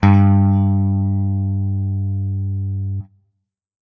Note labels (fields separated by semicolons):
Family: guitar; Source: electronic; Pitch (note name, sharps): G2; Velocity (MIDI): 100; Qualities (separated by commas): distorted